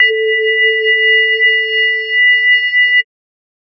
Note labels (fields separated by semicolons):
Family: mallet percussion; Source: synthesizer; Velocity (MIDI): 50; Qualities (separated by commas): multiphonic, non-linear envelope